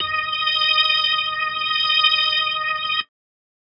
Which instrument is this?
electronic organ